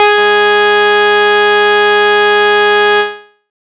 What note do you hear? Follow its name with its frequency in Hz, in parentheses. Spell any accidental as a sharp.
G#4 (415.3 Hz)